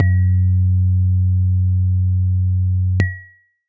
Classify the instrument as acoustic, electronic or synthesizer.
electronic